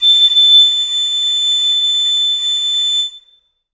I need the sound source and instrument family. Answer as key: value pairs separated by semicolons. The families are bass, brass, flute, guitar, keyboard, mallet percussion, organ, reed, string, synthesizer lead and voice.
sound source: acoustic; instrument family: reed